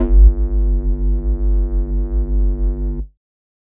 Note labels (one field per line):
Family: flute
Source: synthesizer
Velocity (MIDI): 75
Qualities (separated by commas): distorted